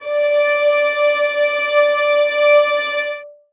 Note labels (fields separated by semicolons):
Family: string; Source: acoustic; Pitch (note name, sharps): D5; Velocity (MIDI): 25; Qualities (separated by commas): reverb